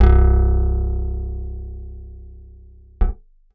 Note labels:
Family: guitar; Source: acoustic; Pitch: C1; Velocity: 100

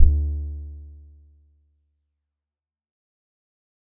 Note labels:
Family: guitar; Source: acoustic; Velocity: 25; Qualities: dark

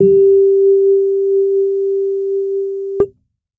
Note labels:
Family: keyboard; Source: electronic; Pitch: G4; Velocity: 25

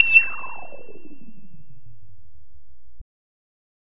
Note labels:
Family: bass; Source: synthesizer; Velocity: 100; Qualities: bright, distorted

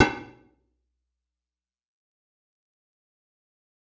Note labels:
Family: guitar; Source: electronic; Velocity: 75; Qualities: bright, fast decay, percussive, reverb

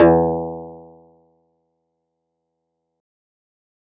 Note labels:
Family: guitar; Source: synthesizer; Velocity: 75

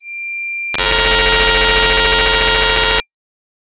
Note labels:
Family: voice; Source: synthesizer; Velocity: 127; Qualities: bright

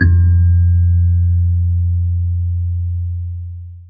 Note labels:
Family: mallet percussion; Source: acoustic; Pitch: F2; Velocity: 127; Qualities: dark, long release, reverb

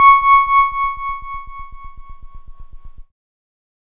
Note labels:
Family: keyboard; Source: electronic; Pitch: C#6; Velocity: 25

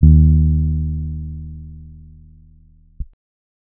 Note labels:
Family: keyboard; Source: electronic; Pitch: D#2; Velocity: 25; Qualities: dark

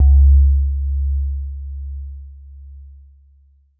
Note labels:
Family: keyboard; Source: electronic; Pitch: C#2; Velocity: 75; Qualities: dark

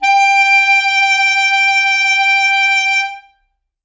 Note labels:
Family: reed; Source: acoustic; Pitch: G5; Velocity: 127; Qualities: reverb

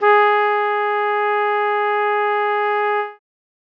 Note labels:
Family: brass; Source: acoustic; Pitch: G#4; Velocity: 25

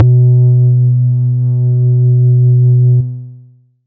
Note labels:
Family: bass; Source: synthesizer; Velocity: 75; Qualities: long release, multiphonic

